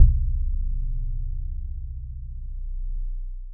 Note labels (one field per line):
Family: mallet percussion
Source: electronic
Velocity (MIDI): 25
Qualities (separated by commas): long release